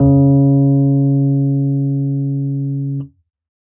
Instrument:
electronic keyboard